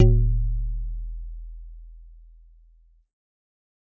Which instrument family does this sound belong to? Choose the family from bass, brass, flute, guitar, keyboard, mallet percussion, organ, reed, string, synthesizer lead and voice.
mallet percussion